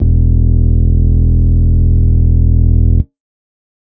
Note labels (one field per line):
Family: organ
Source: electronic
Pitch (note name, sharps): E1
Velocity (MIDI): 127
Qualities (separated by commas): distorted